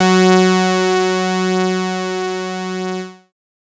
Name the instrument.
synthesizer bass